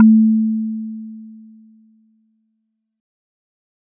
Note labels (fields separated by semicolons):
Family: mallet percussion; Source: acoustic; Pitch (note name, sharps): A3; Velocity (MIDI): 50